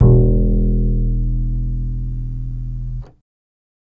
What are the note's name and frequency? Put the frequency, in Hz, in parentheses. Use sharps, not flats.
E1 (41.2 Hz)